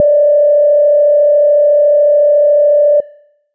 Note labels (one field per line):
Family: bass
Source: synthesizer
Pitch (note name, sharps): D5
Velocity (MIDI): 75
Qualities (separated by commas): dark